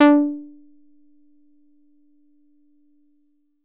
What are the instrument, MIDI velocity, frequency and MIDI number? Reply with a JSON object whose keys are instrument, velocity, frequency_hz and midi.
{"instrument": "synthesizer guitar", "velocity": 75, "frequency_hz": 293.7, "midi": 62}